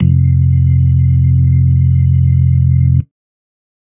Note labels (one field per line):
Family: organ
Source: electronic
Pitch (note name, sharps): F1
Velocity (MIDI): 25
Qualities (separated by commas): dark